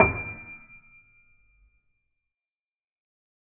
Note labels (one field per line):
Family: keyboard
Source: acoustic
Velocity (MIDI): 25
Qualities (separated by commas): fast decay, percussive